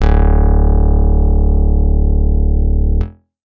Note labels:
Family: guitar; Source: acoustic; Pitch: D1; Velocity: 25

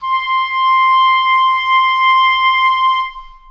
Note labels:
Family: reed; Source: acoustic; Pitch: C6; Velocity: 25; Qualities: long release, reverb

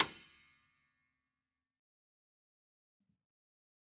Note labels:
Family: keyboard; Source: acoustic; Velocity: 127; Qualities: fast decay, percussive

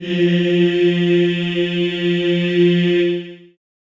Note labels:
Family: voice; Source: acoustic; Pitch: F3; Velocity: 100; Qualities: long release, reverb

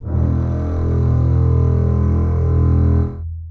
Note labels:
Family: string; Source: acoustic; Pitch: E1; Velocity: 100; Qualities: long release, reverb

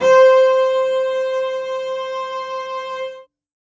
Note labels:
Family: string; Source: acoustic; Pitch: C5; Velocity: 127; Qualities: reverb

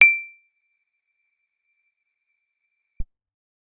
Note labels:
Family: guitar; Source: acoustic; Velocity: 50; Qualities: percussive

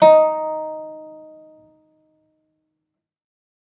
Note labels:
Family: guitar; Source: acoustic; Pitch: D#4; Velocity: 100; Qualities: reverb

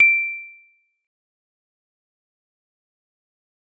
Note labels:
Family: mallet percussion; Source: acoustic; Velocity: 75; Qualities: fast decay, percussive

